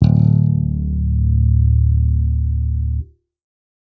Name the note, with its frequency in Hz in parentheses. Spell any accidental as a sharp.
D1 (36.71 Hz)